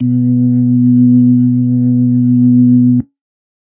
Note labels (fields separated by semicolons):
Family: organ; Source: electronic; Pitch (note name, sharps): B2; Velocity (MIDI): 25; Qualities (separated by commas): dark